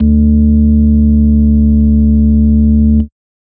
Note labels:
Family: organ; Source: electronic; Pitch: D2; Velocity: 50; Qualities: dark

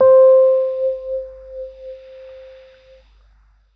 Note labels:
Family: keyboard; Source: electronic; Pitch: C5; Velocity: 25

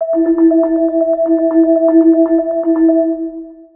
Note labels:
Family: mallet percussion; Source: synthesizer; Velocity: 50; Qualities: dark, long release, multiphonic, percussive, tempo-synced

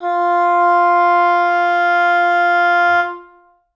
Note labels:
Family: reed; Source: acoustic; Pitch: F4; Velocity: 75; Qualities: reverb

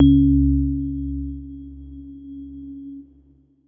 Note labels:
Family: keyboard; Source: electronic; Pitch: C#2; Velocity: 100; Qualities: dark

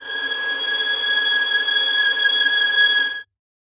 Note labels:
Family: string; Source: acoustic; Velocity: 25; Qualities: reverb

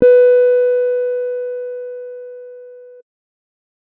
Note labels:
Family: keyboard; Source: electronic; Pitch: B4; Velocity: 25; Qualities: dark

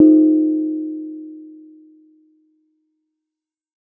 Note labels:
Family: mallet percussion; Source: acoustic; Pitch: D#4; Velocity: 100; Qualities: reverb

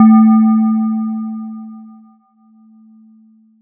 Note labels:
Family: mallet percussion; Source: electronic; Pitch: A3; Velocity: 50; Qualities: multiphonic

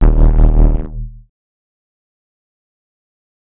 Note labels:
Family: bass; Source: synthesizer; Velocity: 75; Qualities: distorted, fast decay, multiphonic

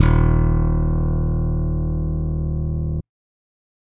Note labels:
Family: bass; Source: electronic; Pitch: D#1; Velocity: 127; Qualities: bright

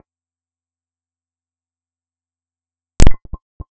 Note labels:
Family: bass; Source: synthesizer; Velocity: 50; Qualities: percussive, reverb

